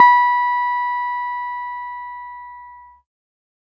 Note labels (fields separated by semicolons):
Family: keyboard; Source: electronic; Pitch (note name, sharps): B5; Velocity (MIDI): 100